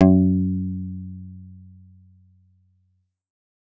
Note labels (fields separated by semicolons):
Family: guitar; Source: electronic; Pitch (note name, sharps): F#2; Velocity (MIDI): 127